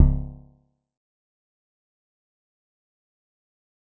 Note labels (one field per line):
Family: guitar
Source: synthesizer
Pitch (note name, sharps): C#1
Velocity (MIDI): 25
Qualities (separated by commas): dark, fast decay, percussive